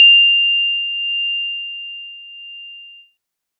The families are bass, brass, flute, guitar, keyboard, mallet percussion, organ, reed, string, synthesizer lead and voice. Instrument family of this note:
keyboard